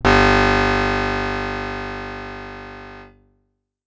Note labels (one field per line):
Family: guitar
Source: acoustic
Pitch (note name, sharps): G1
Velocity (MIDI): 100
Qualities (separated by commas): bright, distorted